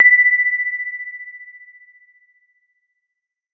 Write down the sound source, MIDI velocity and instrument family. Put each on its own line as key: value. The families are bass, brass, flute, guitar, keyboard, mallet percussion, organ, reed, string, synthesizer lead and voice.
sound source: electronic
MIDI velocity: 127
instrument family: keyboard